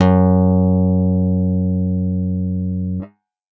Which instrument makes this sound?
electronic guitar